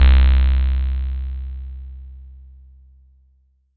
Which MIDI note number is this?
36